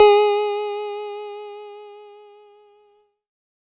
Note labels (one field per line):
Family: keyboard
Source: electronic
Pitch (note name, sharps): G#4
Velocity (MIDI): 50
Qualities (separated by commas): bright